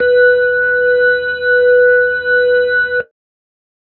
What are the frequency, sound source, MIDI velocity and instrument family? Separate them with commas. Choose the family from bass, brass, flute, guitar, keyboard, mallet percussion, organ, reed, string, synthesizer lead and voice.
493.9 Hz, electronic, 25, keyboard